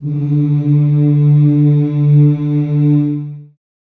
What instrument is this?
acoustic voice